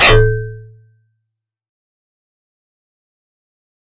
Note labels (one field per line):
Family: mallet percussion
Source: acoustic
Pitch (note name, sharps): A0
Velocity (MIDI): 127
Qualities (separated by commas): fast decay, percussive